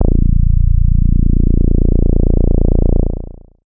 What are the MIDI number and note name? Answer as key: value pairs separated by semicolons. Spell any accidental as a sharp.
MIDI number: 22; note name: A#0